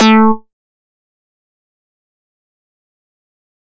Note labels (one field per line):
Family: bass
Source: synthesizer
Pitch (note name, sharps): A3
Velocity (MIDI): 100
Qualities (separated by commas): fast decay, percussive